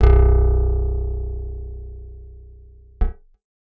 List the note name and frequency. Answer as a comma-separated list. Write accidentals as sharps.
B0, 30.87 Hz